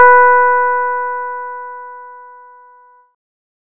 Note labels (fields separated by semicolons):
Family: bass; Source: synthesizer; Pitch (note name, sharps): B4; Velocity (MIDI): 100